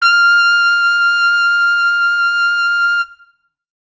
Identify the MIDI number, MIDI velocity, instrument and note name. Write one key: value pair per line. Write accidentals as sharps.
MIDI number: 89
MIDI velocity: 100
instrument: acoustic brass instrument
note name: F6